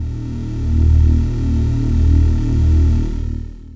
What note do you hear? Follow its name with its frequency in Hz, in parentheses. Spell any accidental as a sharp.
D#1 (38.89 Hz)